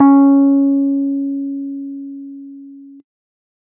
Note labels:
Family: keyboard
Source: electronic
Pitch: C#4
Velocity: 50

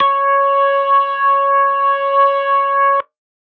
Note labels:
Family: organ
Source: electronic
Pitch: C#5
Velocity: 75

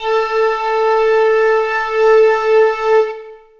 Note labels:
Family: flute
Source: acoustic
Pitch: A4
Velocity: 50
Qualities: long release, reverb

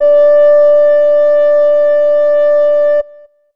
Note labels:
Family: flute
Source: acoustic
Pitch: D5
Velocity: 100

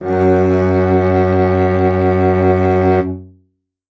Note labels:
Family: string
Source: acoustic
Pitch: F#2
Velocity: 100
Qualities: reverb

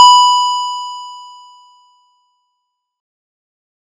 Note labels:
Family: keyboard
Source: electronic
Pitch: B5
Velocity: 127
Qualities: distorted

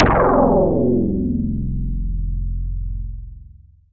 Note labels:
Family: synthesizer lead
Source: synthesizer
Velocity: 100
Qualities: long release

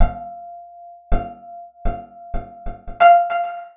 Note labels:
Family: guitar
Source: acoustic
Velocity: 75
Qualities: percussive, reverb

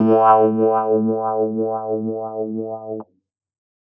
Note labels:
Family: keyboard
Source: electronic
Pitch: A2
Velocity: 25

